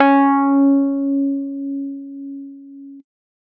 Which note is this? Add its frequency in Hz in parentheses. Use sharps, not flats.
C#4 (277.2 Hz)